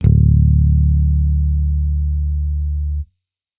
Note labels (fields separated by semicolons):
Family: bass; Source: electronic; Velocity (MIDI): 50; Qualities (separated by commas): distorted